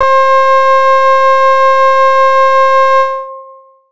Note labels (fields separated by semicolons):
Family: keyboard; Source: electronic; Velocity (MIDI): 75; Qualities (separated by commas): distorted, long release